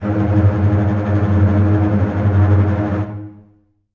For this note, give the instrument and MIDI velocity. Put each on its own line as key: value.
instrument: acoustic string instrument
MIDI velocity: 100